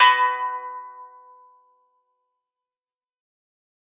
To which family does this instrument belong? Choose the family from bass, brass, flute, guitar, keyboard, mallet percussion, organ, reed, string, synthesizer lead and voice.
guitar